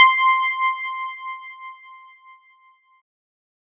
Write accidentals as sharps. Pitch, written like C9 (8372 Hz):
C6 (1047 Hz)